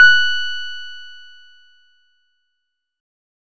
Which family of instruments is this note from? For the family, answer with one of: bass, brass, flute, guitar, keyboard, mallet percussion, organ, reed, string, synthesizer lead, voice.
keyboard